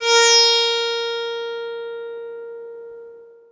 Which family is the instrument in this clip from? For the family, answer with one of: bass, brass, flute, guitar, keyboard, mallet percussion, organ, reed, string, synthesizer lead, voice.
guitar